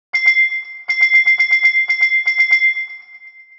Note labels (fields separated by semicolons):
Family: mallet percussion; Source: synthesizer; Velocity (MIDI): 25; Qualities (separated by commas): long release, multiphonic, tempo-synced